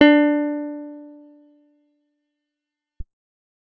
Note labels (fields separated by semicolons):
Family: guitar; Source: acoustic; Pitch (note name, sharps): D4; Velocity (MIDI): 50; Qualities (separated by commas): fast decay